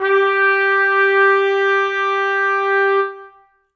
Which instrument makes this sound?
acoustic brass instrument